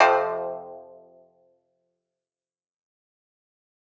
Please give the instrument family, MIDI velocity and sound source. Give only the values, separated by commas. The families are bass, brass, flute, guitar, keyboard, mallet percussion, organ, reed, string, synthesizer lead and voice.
guitar, 50, acoustic